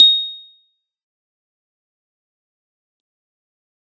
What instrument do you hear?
electronic keyboard